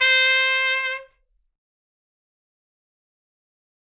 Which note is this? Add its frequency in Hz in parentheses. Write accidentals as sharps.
C5 (523.3 Hz)